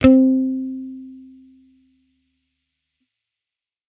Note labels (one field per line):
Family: bass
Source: electronic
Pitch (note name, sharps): C4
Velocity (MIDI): 75